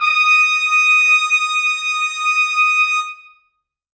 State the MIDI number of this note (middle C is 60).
87